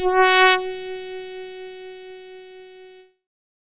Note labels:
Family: keyboard; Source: synthesizer; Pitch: F#4; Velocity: 75; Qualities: bright, distorted

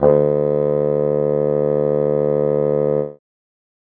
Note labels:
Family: reed; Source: acoustic; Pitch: D2; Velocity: 75

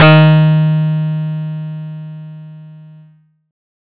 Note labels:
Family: guitar; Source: acoustic; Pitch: D#3; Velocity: 100; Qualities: bright

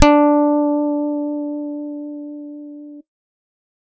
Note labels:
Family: guitar; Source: electronic; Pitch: D4; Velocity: 25

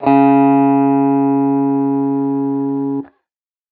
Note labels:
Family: guitar; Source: electronic; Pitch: C#3; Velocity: 25; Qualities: distorted

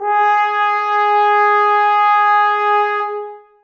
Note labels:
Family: brass; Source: acoustic; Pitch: G#4; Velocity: 100; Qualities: reverb

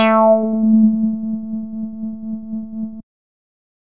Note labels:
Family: bass; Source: synthesizer; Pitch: A3; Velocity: 127

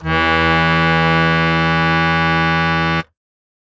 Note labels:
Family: keyboard; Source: acoustic; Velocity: 127

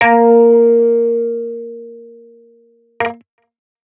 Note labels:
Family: guitar; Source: electronic; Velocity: 75; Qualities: distorted

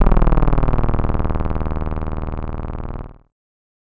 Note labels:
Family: bass; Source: synthesizer; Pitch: D#0; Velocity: 127; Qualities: bright, distorted

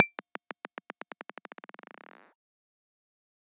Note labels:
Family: guitar; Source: electronic; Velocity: 100; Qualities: fast decay

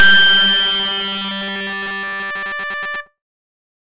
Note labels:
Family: bass; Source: synthesizer; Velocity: 100; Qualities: bright, distorted

